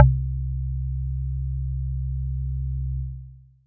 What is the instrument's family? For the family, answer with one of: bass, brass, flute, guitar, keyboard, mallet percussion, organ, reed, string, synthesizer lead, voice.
mallet percussion